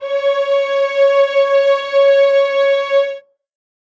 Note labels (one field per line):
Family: string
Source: acoustic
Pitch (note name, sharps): C#5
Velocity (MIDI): 25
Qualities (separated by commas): reverb